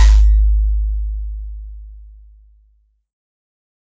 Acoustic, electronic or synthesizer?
synthesizer